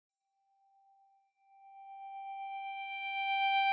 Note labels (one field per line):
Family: guitar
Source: electronic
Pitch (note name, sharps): G5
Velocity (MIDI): 127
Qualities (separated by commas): long release